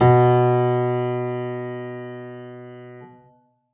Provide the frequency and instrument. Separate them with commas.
123.5 Hz, acoustic keyboard